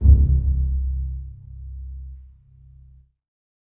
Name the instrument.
acoustic string instrument